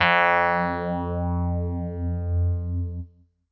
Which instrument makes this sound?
electronic keyboard